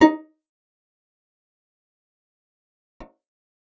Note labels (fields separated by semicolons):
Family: guitar; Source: acoustic; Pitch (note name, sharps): D#4; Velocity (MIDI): 100; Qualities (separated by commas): fast decay, percussive, reverb